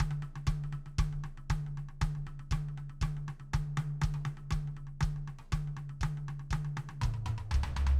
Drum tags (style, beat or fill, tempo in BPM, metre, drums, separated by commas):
jazz, beat, 120 BPM, 4/4, high tom, mid tom, floor tom, kick